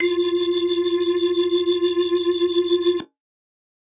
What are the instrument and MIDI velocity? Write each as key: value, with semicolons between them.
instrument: electronic organ; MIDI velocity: 127